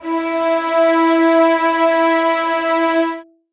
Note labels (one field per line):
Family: string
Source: acoustic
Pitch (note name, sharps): E4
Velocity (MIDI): 25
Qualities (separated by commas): reverb